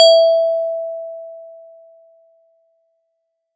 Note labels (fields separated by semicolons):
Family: mallet percussion; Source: acoustic; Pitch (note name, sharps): E5; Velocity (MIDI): 100